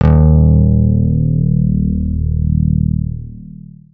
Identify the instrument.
electronic guitar